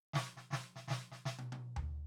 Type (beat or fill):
fill